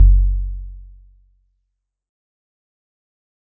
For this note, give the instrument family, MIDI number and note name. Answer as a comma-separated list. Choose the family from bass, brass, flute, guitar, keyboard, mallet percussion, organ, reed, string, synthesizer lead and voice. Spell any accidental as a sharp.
guitar, 30, F#1